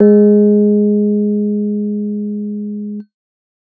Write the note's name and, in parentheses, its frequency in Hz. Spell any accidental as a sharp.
G#3 (207.7 Hz)